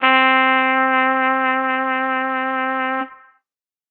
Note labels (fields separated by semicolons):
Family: brass; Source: acoustic; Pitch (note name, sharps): C4; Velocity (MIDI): 75; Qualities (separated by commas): distorted